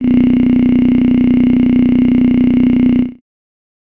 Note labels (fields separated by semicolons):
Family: voice; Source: synthesizer; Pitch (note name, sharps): B0; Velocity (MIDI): 50; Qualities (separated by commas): bright